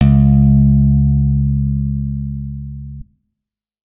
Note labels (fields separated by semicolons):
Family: guitar; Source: electronic; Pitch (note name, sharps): C#2; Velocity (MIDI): 127; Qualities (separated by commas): reverb